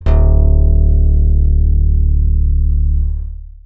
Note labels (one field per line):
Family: bass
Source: synthesizer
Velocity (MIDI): 127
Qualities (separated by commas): dark, long release